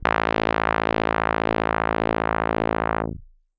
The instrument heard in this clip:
electronic keyboard